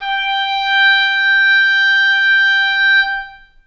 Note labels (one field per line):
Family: reed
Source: acoustic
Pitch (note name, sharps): G5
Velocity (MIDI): 100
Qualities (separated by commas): long release, reverb